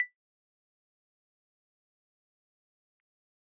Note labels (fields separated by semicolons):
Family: keyboard; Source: electronic; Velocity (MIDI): 127; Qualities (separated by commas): fast decay, percussive